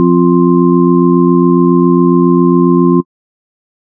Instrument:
electronic organ